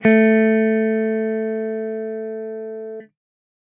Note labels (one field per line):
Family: guitar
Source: electronic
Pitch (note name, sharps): A3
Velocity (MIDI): 50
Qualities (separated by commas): distorted